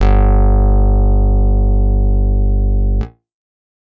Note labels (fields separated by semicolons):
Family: guitar; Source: acoustic; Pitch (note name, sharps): G1; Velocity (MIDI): 50